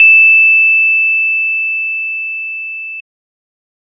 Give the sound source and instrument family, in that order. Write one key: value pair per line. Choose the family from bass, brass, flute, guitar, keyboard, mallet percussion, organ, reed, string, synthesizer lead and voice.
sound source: electronic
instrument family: organ